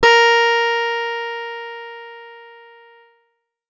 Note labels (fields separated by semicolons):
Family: guitar; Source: acoustic; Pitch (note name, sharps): A#4; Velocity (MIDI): 25; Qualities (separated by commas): bright, distorted